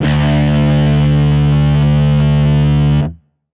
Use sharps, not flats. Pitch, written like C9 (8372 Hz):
D2 (73.42 Hz)